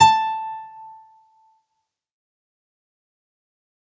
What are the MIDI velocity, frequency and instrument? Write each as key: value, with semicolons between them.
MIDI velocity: 50; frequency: 880 Hz; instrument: acoustic string instrument